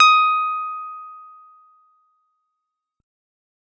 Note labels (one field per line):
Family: guitar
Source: electronic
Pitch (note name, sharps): D#6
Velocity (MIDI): 100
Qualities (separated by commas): fast decay